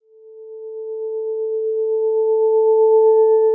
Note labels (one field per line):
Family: guitar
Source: electronic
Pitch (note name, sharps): A4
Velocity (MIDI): 75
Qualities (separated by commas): dark, long release